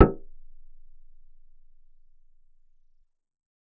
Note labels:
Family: bass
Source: synthesizer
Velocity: 127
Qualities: reverb

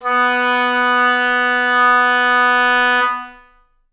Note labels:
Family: reed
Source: acoustic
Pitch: B3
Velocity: 127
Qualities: reverb

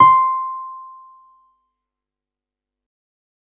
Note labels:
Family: keyboard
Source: electronic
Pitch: C6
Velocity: 75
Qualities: fast decay

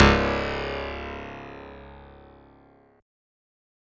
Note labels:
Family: synthesizer lead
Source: synthesizer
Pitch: C#1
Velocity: 127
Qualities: bright, distorted

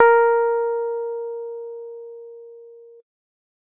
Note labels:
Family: keyboard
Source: electronic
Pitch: A#4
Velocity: 127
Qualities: dark

